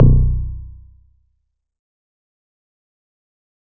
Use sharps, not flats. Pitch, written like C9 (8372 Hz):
B0 (30.87 Hz)